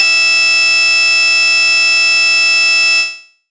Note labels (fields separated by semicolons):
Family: bass; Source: synthesizer; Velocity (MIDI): 75; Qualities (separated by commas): bright, distorted